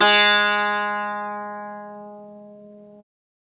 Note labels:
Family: guitar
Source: acoustic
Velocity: 75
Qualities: bright, multiphonic, reverb

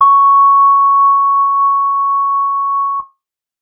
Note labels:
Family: guitar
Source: electronic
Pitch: C#6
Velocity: 50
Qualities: reverb

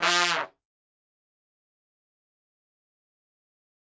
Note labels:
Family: brass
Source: acoustic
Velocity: 127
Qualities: fast decay, reverb

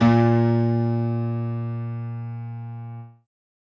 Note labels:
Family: keyboard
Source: acoustic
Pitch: A#2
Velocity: 127

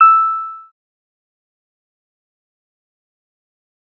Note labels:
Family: bass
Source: synthesizer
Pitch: E6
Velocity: 75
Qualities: fast decay, percussive

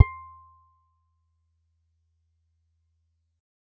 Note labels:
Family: guitar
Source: acoustic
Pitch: C6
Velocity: 25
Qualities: percussive

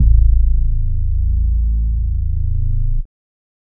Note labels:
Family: bass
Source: synthesizer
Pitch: A0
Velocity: 25

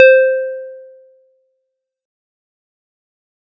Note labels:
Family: mallet percussion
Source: acoustic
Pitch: C5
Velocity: 127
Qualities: fast decay

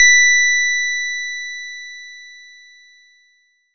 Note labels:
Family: bass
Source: synthesizer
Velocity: 100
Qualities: bright, distorted

